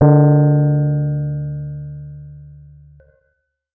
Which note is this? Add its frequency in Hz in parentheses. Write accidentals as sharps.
D3 (146.8 Hz)